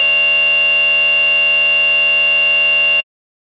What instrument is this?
synthesizer bass